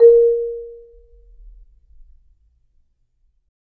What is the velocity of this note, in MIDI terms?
50